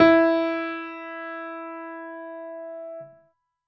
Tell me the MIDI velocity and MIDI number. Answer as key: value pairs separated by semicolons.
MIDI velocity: 75; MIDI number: 64